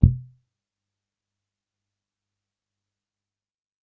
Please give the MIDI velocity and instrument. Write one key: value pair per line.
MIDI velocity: 25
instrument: electronic bass